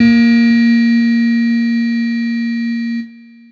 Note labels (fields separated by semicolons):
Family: keyboard; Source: electronic; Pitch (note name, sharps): A#3; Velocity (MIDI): 75; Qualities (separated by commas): bright, distorted, long release